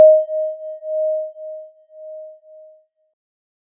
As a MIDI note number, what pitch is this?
75